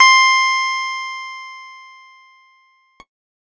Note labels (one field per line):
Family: keyboard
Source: electronic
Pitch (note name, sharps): C6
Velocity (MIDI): 75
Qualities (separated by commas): bright